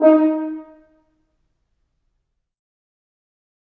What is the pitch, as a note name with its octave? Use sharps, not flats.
D#4